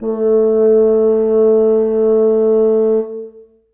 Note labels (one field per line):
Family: reed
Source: acoustic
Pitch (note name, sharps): A3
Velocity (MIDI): 50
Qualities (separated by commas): long release, reverb